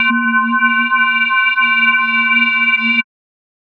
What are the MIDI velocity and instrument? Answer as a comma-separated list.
75, electronic mallet percussion instrument